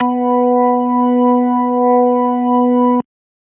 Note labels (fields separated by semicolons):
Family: organ; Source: electronic; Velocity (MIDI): 50